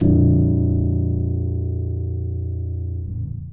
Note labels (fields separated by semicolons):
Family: keyboard; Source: acoustic; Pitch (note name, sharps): A#0; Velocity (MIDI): 25; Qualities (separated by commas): dark, reverb